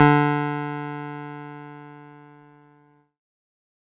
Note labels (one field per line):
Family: keyboard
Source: electronic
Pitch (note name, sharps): D3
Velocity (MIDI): 75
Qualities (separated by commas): distorted